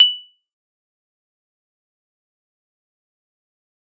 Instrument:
acoustic mallet percussion instrument